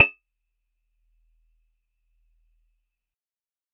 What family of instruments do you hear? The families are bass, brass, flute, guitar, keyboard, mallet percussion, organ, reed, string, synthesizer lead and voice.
guitar